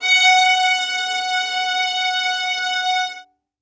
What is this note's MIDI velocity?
127